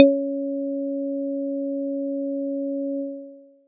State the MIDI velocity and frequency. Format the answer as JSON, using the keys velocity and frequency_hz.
{"velocity": 50, "frequency_hz": 277.2}